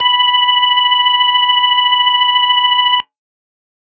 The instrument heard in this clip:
electronic organ